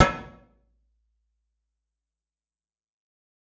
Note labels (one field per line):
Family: guitar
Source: electronic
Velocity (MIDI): 127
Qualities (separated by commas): fast decay, percussive, reverb